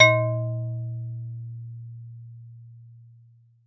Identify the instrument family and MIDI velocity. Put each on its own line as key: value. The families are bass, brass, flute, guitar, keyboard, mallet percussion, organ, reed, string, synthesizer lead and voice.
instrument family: mallet percussion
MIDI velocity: 75